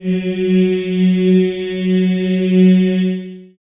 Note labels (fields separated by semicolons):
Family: voice; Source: acoustic; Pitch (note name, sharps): F#3; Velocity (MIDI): 25; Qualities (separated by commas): long release, reverb